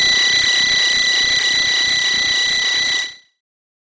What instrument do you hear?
synthesizer bass